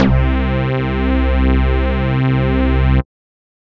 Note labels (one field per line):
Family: bass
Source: synthesizer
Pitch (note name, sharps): C2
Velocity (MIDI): 127